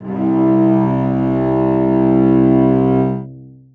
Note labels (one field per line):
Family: string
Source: acoustic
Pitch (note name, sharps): C2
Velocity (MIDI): 100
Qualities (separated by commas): long release, reverb